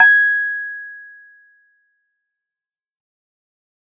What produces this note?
electronic keyboard